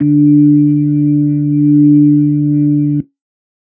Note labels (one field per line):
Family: organ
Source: electronic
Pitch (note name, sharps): D3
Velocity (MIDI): 127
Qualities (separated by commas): dark